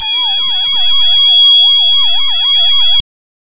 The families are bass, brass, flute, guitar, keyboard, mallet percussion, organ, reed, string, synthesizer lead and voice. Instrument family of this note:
reed